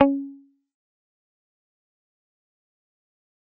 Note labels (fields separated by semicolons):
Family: guitar; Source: electronic; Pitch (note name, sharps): C#4; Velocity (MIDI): 75; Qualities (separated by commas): fast decay, percussive